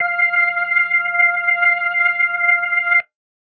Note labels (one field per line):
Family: organ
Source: electronic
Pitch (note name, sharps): F5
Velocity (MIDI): 75